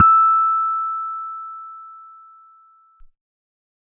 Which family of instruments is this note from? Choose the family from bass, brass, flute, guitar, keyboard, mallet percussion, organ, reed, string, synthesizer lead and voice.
keyboard